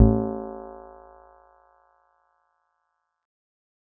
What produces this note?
electronic keyboard